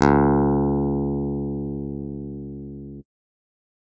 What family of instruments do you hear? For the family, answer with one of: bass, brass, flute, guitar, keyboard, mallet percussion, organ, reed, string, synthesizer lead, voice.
keyboard